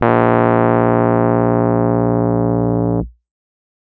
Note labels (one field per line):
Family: keyboard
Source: electronic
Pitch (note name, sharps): A#1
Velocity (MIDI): 75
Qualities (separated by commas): distorted